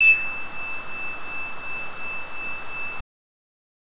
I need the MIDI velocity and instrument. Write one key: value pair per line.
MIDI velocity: 25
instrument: synthesizer bass